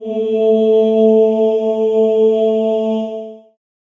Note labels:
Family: voice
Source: acoustic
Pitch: A3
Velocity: 25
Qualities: dark, reverb

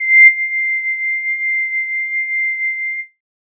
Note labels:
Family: flute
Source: synthesizer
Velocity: 25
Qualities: distorted

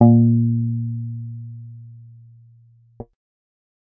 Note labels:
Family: bass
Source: synthesizer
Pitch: A#2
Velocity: 75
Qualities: dark

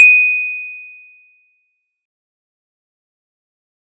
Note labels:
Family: mallet percussion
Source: acoustic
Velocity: 25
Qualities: bright, fast decay

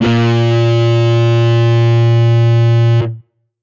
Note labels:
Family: guitar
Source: electronic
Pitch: A#2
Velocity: 50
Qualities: bright, distorted

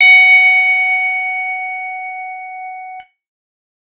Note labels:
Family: guitar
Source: electronic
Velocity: 100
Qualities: reverb

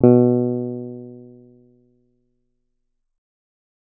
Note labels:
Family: guitar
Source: acoustic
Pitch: B2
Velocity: 25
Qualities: dark

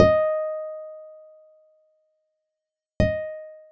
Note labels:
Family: guitar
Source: acoustic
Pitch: D#5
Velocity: 75

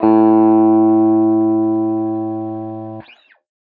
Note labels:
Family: guitar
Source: electronic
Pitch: A2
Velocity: 25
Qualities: distorted

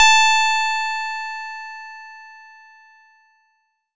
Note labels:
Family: bass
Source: synthesizer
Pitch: A5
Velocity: 50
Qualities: bright, distorted

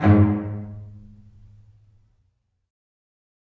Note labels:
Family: string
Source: acoustic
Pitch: G#2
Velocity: 50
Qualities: fast decay, reverb

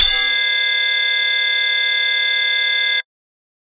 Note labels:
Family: bass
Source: synthesizer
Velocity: 127

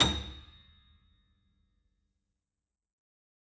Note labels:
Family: keyboard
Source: acoustic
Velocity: 127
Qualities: fast decay, percussive

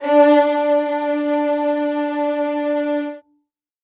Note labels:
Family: string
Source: acoustic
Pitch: D4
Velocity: 127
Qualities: reverb

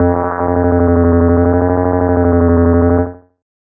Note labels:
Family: bass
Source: synthesizer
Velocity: 25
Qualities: distorted, tempo-synced

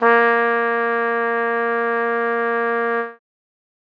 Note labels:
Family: brass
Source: acoustic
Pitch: A#3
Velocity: 75

